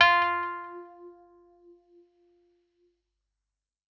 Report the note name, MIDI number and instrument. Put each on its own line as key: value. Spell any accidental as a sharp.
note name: F4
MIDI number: 65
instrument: electronic keyboard